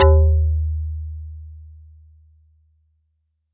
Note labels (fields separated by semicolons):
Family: mallet percussion; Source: acoustic; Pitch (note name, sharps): D#2; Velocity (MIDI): 100